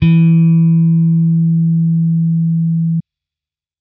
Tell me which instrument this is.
electronic bass